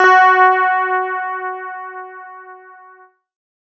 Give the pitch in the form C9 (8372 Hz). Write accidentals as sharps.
F#4 (370 Hz)